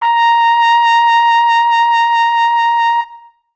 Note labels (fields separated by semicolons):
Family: brass; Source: acoustic; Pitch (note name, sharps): A#5; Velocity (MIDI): 50